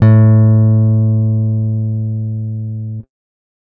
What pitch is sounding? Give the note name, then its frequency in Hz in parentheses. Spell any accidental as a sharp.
A2 (110 Hz)